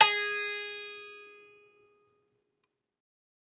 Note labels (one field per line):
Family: guitar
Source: acoustic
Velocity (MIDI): 100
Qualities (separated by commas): bright, fast decay, multiphonic, reverb